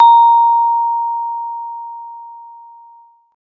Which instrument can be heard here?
acoustic mallet percussion instrument